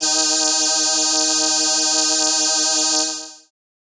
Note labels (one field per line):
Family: keyboard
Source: synthesizer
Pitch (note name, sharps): D#3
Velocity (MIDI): 75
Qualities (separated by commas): bright